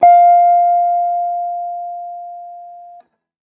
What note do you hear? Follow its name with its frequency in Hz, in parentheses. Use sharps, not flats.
F5 (698.5 Hz)